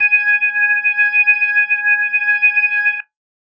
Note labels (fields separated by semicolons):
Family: organ; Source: electronic; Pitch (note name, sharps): G#5; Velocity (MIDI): 100